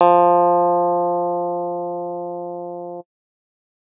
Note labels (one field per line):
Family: guitar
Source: electronic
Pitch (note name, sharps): F3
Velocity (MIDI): 75